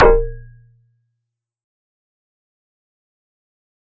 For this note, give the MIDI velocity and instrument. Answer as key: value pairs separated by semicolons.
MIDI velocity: 75; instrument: electronic mallet percussion instrument